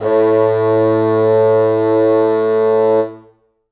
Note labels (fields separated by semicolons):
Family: reed; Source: acoustic; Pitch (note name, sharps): A2; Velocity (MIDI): 127; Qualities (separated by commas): reverb